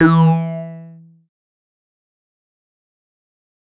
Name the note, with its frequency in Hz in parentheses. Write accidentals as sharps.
E3 (164.8 Hz)